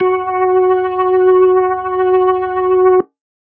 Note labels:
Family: organ; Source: electronic; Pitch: F#4; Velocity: 127

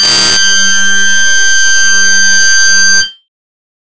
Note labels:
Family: bass; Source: synthesizer; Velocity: 75

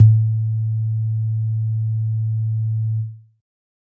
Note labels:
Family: keyboard; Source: electronic; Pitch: A2; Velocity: 100; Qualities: dark

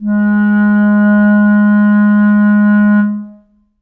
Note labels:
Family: reed; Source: acoustic; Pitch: G#3; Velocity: 50; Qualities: dark, reverb

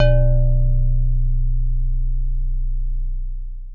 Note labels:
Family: mallet percussion; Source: acoustic; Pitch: B0; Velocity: 75; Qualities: dark, long release, reverb

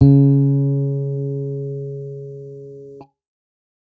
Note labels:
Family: bass; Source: electronic; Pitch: C#3; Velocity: 25

